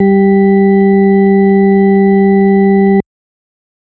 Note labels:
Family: organ; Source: electronic; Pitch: G3; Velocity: 100

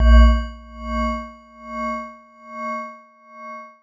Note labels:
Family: mallet percussion; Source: electronic; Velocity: 127; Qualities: long release

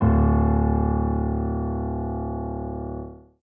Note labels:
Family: keyboard; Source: acoustic; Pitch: D1; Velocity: 75

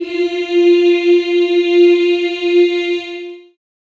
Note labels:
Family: voice; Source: acoustic; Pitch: F4; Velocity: 127; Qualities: long release, reverb

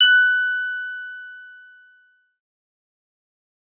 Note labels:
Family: synthesizer lead; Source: synthesizer; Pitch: F#6; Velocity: 25; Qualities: distorted, fast decay

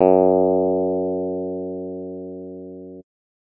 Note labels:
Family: guitar; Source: electronic; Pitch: F#2; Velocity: 50

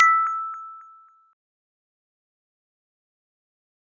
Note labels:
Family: mallet percussion; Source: acoustic; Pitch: E6; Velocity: 25; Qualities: fast decay

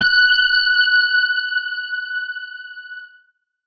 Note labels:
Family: guitar; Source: electronic; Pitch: F#6; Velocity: 50

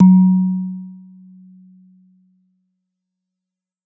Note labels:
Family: mallet percussion; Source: acoustic; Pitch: F#3; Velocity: 127; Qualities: dark, non-linear envelope

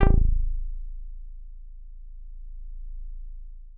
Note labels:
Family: guitar; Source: synthesizer; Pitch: A0; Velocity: 50; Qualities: long release

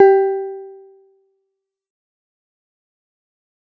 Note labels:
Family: guitar; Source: synthesizer; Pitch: G4; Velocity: 50; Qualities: fast decay

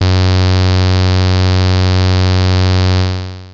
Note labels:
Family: bass; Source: synthesizer; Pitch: F#2; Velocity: 75; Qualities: bright, distorted, long release

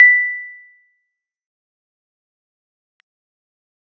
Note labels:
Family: keyboard; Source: electronic; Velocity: 25; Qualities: fast decay, percussive

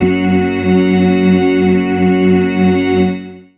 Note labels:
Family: organ; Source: electronic; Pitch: F#2; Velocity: 50; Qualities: long release, reverb

